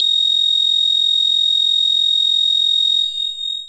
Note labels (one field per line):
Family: bass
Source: synthesizer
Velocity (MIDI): 127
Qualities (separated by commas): bright, distorted, long release